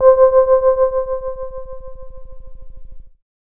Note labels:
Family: keyboard; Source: electronic; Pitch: C5; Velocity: 25; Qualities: dark

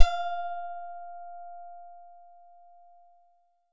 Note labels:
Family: guitar; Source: synthesizer; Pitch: F5; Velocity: 75

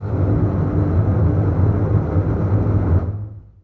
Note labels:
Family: string; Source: acoustic; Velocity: 75; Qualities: long release, non-linear envelope, reverb

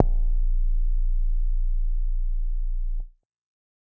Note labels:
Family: bass; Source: synthesizer; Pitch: A#0; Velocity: 127; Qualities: distorted

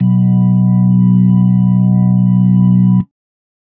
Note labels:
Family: organ; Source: electronic; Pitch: B1; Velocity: 127; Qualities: dark

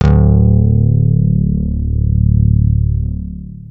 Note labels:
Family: guitar; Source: electronic; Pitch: D1; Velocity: 127; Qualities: long release

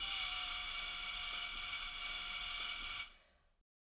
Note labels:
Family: reed; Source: acoustic; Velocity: 127; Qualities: bright, reverb

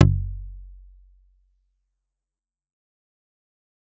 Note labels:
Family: guitar; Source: electronic; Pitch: F#1; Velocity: 127; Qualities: fast decay, percussive

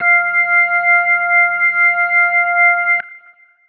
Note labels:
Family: organ; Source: electronic; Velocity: 127

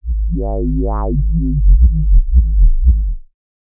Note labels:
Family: bass; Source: synthesizer; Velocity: 50; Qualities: distorted, non-linear envelope

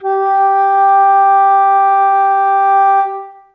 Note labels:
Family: flute; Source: acoustic; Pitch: G4; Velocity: 100; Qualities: reverb

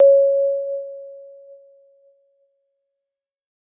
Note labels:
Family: keyboard; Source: electronic; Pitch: C#5; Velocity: 25

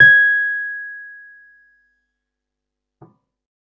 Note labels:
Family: keyboard; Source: electronic; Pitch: G#6; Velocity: 100; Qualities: fast decay

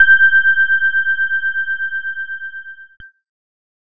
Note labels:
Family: keyboard; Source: electronic; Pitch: G6; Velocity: 50; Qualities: distorted

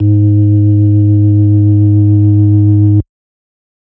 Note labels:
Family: organ; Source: electronic; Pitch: G#2; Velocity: 75; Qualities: distorted

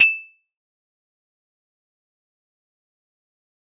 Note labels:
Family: mallet percussion; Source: acoustic; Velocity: 100; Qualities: bright, fast decay, percussive

